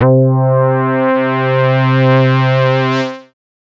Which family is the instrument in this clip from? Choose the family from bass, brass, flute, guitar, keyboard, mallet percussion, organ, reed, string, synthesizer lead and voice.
bass